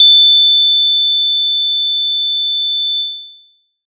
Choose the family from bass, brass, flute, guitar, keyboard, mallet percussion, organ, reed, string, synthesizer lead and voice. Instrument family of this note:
mallet percussion